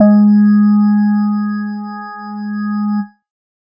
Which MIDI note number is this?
56